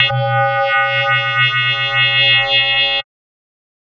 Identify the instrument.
synthesizer mallet percussion instrument